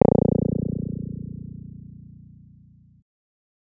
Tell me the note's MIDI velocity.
50